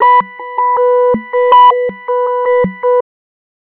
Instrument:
synthesizer bass